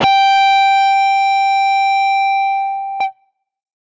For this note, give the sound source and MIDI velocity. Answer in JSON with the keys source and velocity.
{"source": "electronic", "velocity": 75}